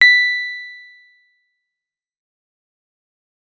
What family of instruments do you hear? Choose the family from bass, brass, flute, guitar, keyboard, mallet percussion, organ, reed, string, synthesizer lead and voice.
guitar